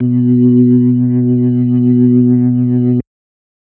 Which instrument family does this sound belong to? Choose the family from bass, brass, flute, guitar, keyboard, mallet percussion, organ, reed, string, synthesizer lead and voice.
organ